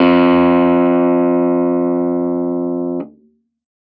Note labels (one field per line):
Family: keyboard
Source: electronic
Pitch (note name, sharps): F2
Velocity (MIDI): 75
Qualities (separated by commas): distorted